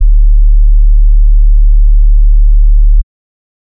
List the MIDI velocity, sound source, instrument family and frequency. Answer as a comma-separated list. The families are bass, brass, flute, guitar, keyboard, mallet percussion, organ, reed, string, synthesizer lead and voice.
75, synthesizer, bass, 36.71 Hz